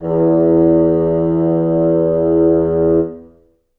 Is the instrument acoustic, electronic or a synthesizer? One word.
acoustic